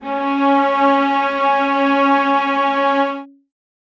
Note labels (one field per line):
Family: string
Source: acoustic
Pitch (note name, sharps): C#4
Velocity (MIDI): 75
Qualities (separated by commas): reverb